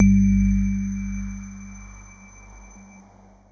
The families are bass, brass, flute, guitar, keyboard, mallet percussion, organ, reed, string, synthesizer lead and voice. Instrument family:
keyboard